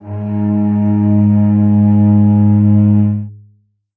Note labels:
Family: string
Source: acoustic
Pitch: G#2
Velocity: 25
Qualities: long release, reverb

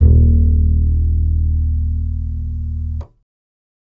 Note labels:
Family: bass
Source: electronic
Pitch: D#1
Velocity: 75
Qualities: reverb

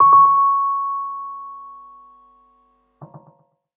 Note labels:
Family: keyboard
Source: electronic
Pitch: C#6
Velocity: 25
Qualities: tempo-synced

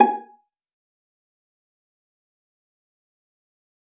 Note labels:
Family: string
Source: acoustic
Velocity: 50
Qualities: fast decay, percussive, reverb

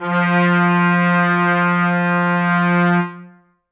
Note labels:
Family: brass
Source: acoustic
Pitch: F3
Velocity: 75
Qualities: reverb

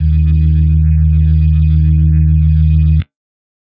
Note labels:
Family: organ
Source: electronic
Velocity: 75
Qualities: dark

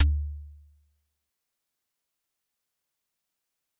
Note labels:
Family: mallet percussion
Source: acoustic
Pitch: D2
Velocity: 50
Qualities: fast decay, percussive

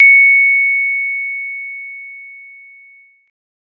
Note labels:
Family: mallet percussion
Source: acoustic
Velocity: 25

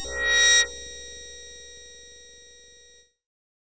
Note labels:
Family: keyboard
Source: synthesizer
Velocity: 25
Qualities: bright, distorted

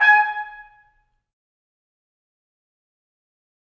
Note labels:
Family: brass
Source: acoustic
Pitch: G#5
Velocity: 50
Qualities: fast decay, percussive, reverb

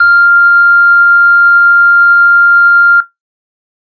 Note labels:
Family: organ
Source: electronic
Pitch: F6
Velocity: 127

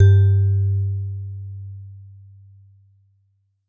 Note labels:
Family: mallet percussion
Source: acoustic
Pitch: G2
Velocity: 75

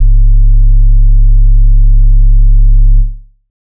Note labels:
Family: bass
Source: synthesizer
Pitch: C#1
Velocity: 25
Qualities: dark

